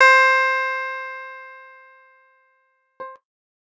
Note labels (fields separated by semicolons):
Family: guitar; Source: electronic; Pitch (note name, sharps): C5; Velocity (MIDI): 75